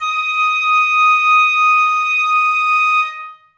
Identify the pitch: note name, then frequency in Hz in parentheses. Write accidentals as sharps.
D#6 (1245 Hz)